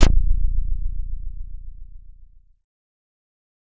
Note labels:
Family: bass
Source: synthesizer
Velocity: 25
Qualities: distorted

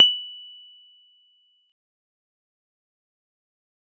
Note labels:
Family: keyboard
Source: electronic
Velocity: 25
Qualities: bright, fast decay, percussive

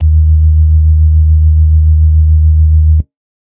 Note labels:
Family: organ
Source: electronic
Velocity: 100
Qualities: dark

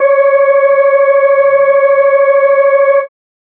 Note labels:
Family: organ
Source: electronic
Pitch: C#5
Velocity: 50

